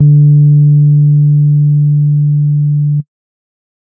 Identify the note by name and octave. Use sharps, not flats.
D3